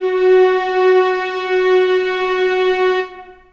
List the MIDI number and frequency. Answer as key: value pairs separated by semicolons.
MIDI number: 66; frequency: 370 Hz